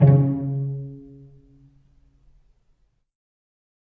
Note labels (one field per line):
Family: string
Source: acoustic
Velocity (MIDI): 100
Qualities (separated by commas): dark, reverb